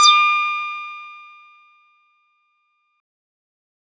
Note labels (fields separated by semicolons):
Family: bass; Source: synthesizer; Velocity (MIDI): 127; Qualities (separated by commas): distorted